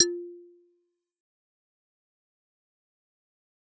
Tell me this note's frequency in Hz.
349.2 Hz